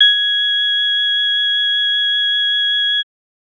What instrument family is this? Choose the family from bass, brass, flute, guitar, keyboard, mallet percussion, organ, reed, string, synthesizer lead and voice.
organ